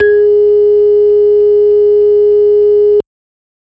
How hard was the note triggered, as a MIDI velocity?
100